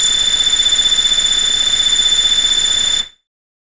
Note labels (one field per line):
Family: bass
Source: synthesizer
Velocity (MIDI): 100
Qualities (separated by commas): bright, distorted